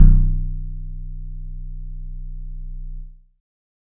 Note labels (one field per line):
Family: guitar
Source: synthesizer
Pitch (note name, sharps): B0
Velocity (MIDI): 75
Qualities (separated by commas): dark